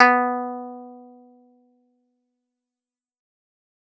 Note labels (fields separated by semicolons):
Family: guitar; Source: acoustic; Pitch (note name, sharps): B3; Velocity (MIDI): 75; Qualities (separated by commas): fast decay, reverb